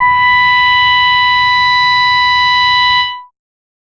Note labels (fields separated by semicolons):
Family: bass; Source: synthesizer; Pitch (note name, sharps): B5; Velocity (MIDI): 50; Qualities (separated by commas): bright, distorted